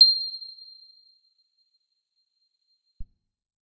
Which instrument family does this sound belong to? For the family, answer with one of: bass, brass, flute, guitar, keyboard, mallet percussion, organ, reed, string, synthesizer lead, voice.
guitar